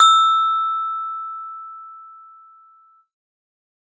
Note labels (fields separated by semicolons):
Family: mallet percussion; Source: acoustic; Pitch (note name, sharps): E6; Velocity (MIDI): 100; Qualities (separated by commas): bright